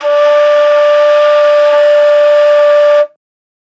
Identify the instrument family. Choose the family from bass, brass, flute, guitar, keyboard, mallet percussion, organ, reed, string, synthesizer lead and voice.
flute